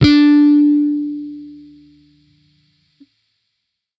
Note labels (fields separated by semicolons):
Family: bass; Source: electronic; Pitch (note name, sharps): D4; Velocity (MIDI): 50; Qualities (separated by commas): distorted